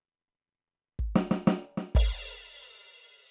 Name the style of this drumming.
jazz